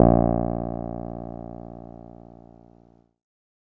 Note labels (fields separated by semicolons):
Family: keyboard; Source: electronic; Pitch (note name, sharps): A#1; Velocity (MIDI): 75; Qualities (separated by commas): dark